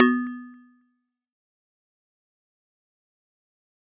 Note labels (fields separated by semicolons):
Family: mallet percussion; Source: acoustic; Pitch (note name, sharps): B3; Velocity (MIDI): 100; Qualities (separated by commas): fast decay, percussive